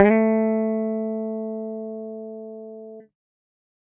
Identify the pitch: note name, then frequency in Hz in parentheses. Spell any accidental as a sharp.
A3 (220 Hz)